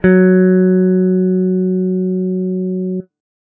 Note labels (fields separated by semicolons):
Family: guitar; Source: electronic; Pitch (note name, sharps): F#3; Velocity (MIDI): 75